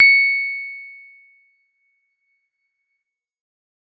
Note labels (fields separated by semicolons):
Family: keyboard; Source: electronic; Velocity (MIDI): 75